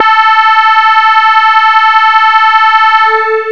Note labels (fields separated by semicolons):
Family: bass; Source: synthesizer; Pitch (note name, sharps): A4; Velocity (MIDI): 100; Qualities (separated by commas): bright, distorted, long release